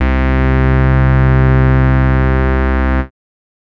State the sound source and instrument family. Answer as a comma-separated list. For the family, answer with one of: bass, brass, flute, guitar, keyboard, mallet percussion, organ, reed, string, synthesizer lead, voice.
synthesizer, bass